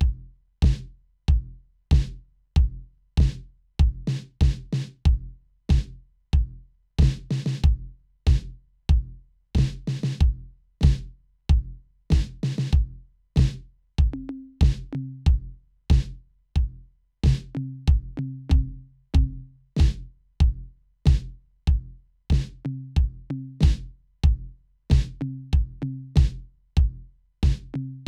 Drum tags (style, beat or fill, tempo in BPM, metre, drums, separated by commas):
rock, beat, 94 BPM, 4/4, snare, high tom, floor tom, kick